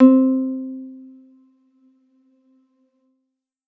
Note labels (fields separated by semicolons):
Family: keyboard; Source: electronic; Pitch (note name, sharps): C4; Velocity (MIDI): 127